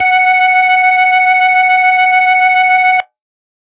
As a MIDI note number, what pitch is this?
78